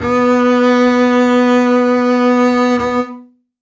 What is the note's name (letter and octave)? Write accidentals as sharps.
B3